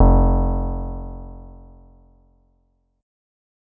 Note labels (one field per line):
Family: bass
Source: synthesizer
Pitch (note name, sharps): F1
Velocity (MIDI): 50